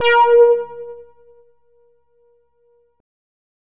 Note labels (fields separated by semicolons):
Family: bass; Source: synthesizer; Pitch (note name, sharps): A#4; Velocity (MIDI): 100; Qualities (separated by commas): distorted